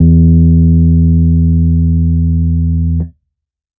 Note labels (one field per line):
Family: keyboard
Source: electronic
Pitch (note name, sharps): E2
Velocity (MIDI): 50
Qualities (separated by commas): dark